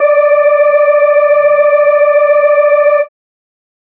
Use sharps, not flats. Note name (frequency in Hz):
D5 (587.3 Hz)